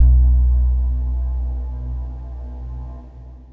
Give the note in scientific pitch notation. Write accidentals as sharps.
B1